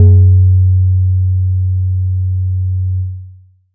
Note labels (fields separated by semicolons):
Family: mallet percussion; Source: acoustic; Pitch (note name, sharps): F#2; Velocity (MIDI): 50; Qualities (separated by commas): dark, long release